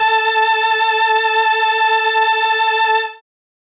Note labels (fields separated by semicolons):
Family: keyboard; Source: synthesizer; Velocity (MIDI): 50; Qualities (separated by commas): bright